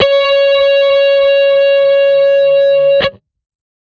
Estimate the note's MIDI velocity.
50